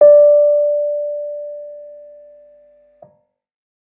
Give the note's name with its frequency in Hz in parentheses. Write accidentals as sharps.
D5 (587.3 Hz)